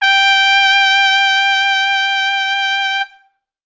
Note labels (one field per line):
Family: brass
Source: acoustic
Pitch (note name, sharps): G5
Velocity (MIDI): 100